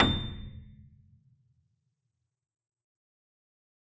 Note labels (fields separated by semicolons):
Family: keyboard; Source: acoustic; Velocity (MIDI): 75; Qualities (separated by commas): reverb